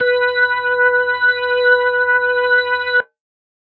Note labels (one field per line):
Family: organ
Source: electronic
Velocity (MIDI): 50